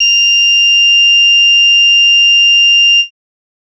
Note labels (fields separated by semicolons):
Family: bass; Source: synthesizer; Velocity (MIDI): 25; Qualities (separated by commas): bright, distorted